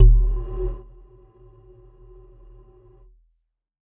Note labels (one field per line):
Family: mallet percussion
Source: electronic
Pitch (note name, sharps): E1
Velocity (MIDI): 100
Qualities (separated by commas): dark, non-linear envelope